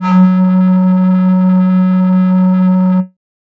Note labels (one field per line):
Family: flute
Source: synthesizer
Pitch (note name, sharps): F#3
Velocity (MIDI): 127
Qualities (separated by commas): distorted